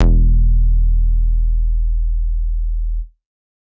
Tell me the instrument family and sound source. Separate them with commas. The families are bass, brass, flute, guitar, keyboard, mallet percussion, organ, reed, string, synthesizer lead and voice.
bass, synthesizer